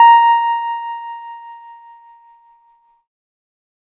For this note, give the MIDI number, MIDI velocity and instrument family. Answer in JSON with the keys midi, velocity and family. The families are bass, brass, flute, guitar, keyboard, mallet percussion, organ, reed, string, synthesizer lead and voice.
{"midi": 82, "velocity": 75, "family": "keyboard"}